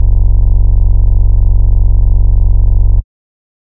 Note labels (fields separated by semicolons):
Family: bass; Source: synthesizer; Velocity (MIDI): 100; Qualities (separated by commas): dark, distorted